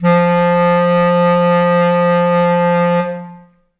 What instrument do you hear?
acoustic reed instrument